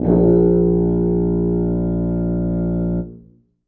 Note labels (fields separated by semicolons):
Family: brass; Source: acoustic; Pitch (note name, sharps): A#1; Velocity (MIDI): 100; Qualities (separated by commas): dark, reverb